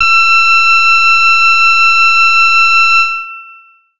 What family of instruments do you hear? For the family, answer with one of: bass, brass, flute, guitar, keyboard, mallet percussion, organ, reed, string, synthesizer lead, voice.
keyboard